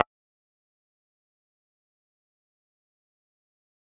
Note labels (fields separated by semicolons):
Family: bass; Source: synthesizer; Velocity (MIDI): 100; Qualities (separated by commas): fast decay, percussive